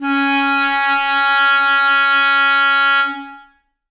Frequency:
277.2 Hz